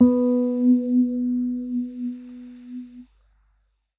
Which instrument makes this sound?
electronic keyboard